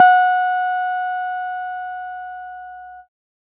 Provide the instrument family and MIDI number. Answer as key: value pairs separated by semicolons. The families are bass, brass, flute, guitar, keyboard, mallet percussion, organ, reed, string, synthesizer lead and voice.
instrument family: keyboard; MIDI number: 78